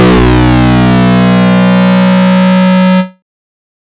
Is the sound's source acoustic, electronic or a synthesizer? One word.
synthesizer